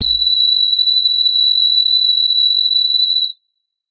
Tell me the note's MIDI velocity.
127